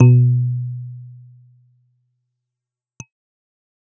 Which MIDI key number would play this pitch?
47